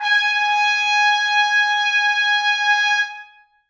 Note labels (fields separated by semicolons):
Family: brass; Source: acoustic; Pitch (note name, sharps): G#5; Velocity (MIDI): 75; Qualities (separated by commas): reverb